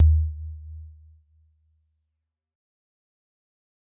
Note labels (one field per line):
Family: mallet percussion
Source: acoustic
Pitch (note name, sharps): D#2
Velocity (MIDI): 127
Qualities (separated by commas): dark, fast decay